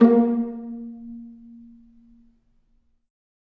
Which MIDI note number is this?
58